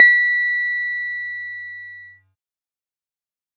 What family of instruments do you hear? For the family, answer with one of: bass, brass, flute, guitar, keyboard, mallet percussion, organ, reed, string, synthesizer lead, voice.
keyboard